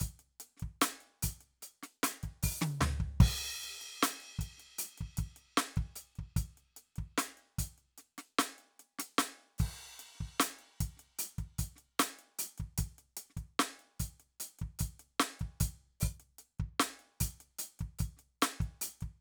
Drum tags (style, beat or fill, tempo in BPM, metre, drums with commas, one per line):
hip-hop
beat
75 BPM
4/4
crash, closed hi-hat, open hi-hat, hi-hat pedal, snare, high tom, floor tom, kick